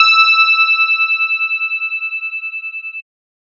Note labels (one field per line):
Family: bass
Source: synthesizer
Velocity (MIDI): 25